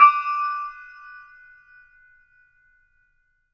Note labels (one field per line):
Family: mallet percussion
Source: acoustic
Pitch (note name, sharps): D6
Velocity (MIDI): 100